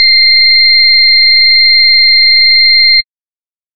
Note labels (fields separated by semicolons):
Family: bass; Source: synthesizer; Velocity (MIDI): 75; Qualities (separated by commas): distorted